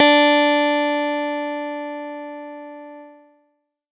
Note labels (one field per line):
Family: keyboard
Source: electronic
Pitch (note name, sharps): D4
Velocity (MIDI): 50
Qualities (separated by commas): distorted